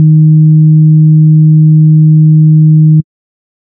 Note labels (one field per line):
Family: bass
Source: synthesizer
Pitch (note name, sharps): D#3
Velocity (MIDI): 127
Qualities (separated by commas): dark